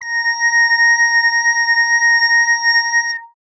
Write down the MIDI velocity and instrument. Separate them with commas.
127, synthesizer bass